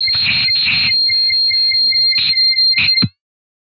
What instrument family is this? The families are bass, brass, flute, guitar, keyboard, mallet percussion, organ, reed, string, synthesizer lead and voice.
guitar